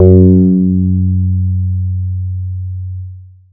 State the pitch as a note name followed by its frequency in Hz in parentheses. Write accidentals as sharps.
F#2 (92.5 Hz)